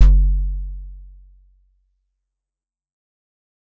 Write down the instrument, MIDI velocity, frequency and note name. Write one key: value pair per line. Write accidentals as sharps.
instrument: acoustic keyboard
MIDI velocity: 50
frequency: 46.25 Hz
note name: F#1